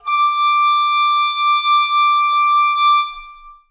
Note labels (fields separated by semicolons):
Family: reed; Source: acoustic; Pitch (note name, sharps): D6; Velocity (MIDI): 127; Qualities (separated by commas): long release, reverb